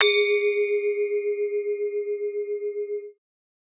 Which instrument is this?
acoustic mallet percussion instrument